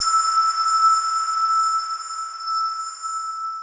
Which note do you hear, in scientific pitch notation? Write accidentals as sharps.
E6